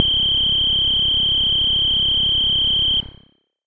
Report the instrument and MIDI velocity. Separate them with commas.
synthesizer bass, 50